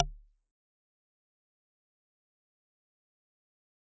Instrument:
acoustic mallet percussion instrument